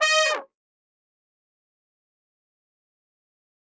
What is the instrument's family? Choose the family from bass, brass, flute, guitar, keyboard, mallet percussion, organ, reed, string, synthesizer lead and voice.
brass